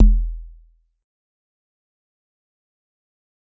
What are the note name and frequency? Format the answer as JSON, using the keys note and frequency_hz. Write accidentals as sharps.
{"note": "E1", "frequency_hz": 41.2}